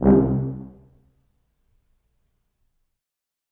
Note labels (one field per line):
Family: brass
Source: acoustic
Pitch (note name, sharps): C2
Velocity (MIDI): 75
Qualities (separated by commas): dark, reverb